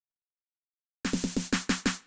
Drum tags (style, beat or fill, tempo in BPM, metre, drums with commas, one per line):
rock
fill
115 BPM
4/4
hi-hat pedal, snare